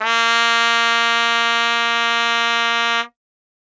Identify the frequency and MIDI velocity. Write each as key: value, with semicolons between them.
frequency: 233.1 Hz; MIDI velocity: 100